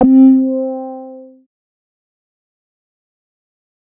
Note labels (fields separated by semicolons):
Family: bass; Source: synthesizer; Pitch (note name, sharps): C4; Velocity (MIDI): 50; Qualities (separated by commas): distorted, fast decay